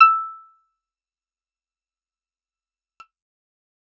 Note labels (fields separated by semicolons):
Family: guitar; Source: acoustic; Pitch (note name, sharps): E6; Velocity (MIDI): 127; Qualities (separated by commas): fast decay, percussive